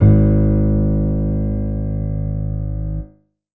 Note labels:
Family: keyboard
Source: electronic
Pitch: G#1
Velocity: 25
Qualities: reverb

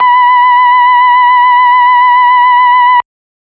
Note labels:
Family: organ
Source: electronic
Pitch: B5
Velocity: 127

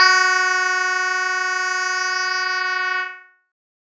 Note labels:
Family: keyboard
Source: electronic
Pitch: F#4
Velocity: 100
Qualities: bright, distorted, multiphonic

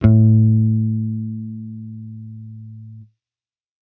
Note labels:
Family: bass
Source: electronic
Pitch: A2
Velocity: 50

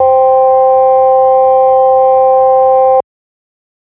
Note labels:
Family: organ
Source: electronic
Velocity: 127

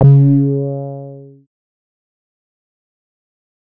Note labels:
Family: bass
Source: synthesizer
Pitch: C#3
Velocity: 75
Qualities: distorted, fast decay

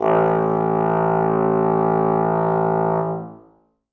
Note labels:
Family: brass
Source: acoustic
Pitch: A1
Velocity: 75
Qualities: reverb

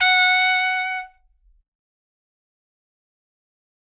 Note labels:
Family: brass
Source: acoustic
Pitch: F#5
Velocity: 25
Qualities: bright, fast decay

